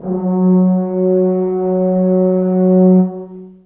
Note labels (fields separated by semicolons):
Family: brass; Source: acoustic; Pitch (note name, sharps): F#3; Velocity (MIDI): 25; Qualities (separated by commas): dark, long release, reverb